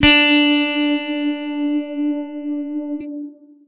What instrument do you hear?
electronic guitar